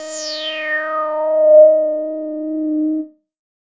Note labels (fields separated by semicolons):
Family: bass; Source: synthesizer; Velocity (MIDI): 25; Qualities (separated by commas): distorted, non-linear envelope